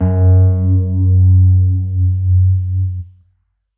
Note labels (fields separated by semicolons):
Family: keyboard; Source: electronic; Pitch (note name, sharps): F#2; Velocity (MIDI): 75; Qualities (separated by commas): distorted